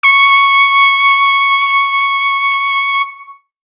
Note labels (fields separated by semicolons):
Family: brass; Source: acoustic; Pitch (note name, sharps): C#6; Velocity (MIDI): 50; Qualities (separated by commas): distorted